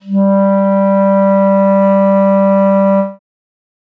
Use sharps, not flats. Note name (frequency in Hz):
G3 (196 Hz)